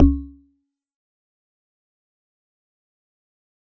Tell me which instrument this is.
electronic mallet percussion instrument